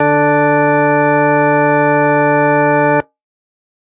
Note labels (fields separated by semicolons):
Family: organ; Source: electronic; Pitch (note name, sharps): D3; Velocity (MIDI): 127